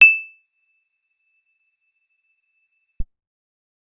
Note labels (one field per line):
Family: guitar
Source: acoustic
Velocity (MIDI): 50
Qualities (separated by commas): bright, percussive